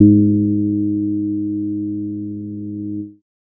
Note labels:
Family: bass; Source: synthesizer; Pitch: G#2; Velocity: 100; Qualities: dark

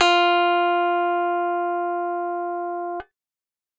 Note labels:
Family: keyboard; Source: electronic; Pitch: F4; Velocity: 25

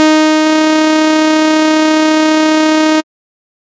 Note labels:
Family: bass; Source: synthesizer; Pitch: D#4; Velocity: 127; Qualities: bright, distorted

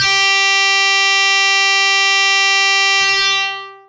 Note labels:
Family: guitar; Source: electronic; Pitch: G4; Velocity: 75; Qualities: bright, distorted, long release

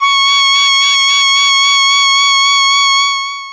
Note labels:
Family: voice; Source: synthesizer; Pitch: C#6; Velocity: 100; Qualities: bright, distorted, long release

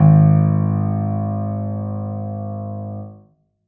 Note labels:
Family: keyboard; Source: acoustic; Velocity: 100; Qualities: reverb

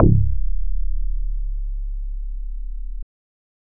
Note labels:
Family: bass; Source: synthesizer; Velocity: 25

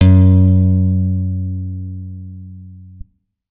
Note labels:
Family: guitar; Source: electronic; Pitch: F#2; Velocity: 75; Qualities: reverb

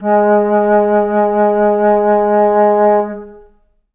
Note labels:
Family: flute; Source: acoustic; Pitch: G#3; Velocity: 75; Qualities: long release, reverb

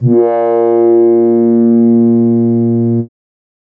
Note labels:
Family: keyboard; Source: synthesizer; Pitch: A#2; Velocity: 127

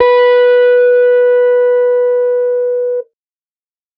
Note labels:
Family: guitar; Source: electronic; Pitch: B4; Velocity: 25; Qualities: distorted

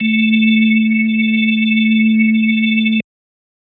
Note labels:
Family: organ; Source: electronic; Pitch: A3; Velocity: 50

